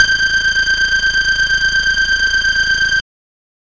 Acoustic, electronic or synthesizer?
synthesizer